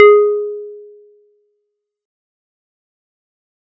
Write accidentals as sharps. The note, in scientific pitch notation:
G#4